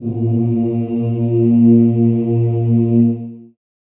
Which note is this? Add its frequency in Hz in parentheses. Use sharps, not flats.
A#2 (116.5 Hz)